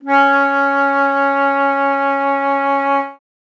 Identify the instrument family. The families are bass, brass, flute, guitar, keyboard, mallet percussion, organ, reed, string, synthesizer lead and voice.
flute